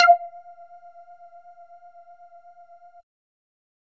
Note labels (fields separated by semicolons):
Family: bass; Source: synthesizer; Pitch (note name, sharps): F5; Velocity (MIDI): 75; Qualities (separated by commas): percussive